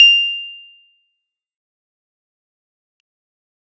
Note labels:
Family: keyboard; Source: electronic; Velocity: 50; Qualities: bright, fast decay, percussive

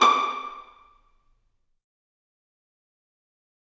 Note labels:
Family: string; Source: acoustic; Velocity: 100; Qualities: fast decay, percussive, reverb

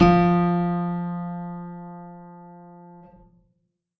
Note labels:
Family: keyboard; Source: acoustic; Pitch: F3; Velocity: 127; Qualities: reverb

